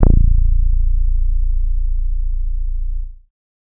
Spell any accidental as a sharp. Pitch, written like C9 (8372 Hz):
A#0 (29.14 Hz)